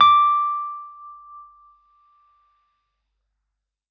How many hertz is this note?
1175 Hz